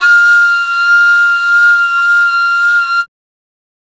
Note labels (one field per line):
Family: flute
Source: acoustic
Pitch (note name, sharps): F6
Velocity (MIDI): 127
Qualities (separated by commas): multiphonic